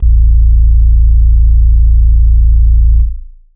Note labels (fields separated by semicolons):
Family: organ; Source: electronic; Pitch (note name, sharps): A0; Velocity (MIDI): 50; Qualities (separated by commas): dark, long release